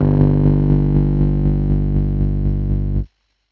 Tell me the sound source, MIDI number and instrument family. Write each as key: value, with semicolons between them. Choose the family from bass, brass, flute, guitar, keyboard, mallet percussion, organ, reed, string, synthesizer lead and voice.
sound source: electronic; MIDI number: 31; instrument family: keyboard